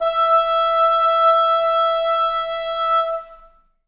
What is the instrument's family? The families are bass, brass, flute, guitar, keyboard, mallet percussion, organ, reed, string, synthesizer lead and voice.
reed